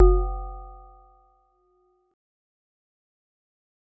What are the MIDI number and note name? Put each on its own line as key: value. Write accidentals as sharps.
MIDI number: 30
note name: F#1